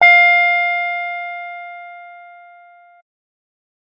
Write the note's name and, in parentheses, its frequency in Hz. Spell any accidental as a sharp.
F5 (698.5 Hz)